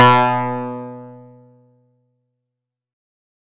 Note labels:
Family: guitar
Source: acoustic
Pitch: B2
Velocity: 100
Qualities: distorted, fast decay

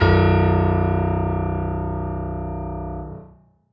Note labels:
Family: keyboard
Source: acoustic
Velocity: 127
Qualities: reverb

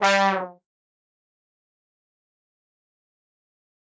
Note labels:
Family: brass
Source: acoustic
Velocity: 75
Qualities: bright, fast decay, reverb

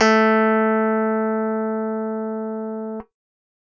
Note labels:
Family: keyboard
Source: electronic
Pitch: A3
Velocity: 50

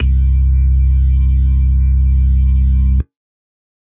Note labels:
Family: organ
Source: electronic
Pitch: C2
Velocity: 127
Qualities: dark

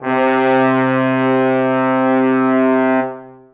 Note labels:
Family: brass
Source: acoustic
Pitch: C3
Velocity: 100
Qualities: bright, long release, reverb

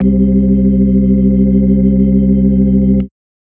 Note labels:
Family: organ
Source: electronic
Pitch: C2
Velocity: 25

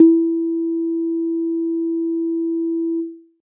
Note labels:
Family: keyboard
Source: electronic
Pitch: E4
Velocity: 100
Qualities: dark

